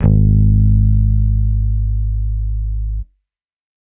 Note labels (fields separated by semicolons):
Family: bass; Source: electronic; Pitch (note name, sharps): G#1; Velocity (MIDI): 75